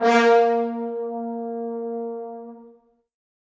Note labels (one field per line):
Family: brass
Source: acoustic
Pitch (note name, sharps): A#3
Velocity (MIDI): 50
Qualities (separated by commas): bright, reverb